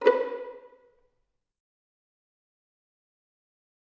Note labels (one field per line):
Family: string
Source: acoustic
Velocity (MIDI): 127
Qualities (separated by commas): dark, fast decay, percussive, reverb